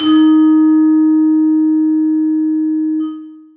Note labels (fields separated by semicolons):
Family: mallet percussion; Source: acoustic; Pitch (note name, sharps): D#4; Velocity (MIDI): 127; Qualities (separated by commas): long release, reverb